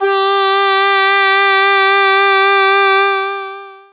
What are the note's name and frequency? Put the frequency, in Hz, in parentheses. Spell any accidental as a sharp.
G4 (392 Hz)